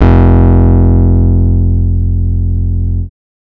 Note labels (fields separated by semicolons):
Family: bass; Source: synthesizer; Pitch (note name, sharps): F1; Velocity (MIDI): 25; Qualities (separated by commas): distorted